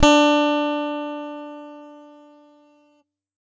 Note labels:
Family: guitar; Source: electronic; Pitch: D4; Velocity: 100; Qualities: bright

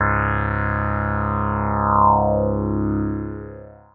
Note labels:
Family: synthesizer lead; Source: synthesizer; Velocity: 75; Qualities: long release

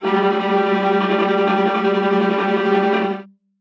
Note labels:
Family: string; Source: acoustic; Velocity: 127; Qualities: non-linear envelope, reverb

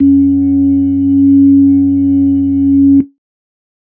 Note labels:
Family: keyboard; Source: electronic; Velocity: 100

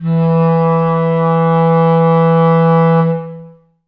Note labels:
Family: reed; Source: acoustic; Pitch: E3; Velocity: 75; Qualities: long release, reverb

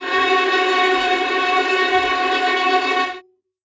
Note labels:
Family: string; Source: acoustic; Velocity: 25; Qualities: bright, non-linear envelope, reverb

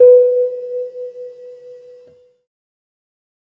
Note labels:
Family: keyboard; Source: electronic; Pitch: B4; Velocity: 127; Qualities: dark, fast decay

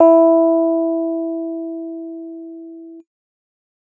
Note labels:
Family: keyboard; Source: electronic; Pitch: E4; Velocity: 75

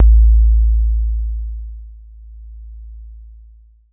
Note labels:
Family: keyboard; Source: electronic; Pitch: A1; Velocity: 75; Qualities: dark, long release

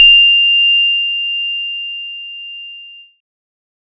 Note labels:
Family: keyboard; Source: electronic; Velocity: 25; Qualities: bright

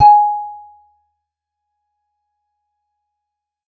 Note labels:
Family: guitar; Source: acoustic; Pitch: G#5; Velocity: 25; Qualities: percussive

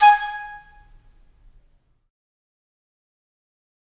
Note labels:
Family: reed; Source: acoustic; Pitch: G#5; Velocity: 25; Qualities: fast decay, percussive, reverb

